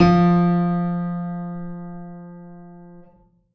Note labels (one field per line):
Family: keyboard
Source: acoustic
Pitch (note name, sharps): F3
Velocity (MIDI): 127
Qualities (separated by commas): reverb